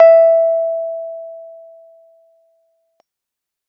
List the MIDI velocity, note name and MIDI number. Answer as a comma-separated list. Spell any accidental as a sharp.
100, E5, 76